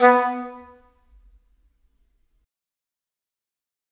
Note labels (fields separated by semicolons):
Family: reed; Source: acoustic; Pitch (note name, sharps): B3; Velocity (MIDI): 25; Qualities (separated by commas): fast decay, percussive, reverb